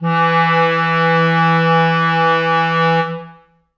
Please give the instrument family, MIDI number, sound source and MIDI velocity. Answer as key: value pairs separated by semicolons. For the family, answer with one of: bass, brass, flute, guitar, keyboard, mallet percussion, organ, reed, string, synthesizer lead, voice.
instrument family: reed; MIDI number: 52; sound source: acoustic; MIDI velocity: 127